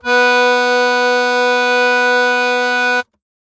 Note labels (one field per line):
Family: keyboard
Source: acoustic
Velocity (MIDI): 50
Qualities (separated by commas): bright